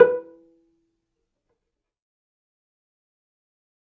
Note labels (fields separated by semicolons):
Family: string; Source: acoustic; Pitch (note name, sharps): B4; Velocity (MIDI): 100; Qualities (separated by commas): fast decay, percussive, reverb